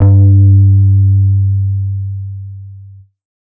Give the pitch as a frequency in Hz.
98 Hz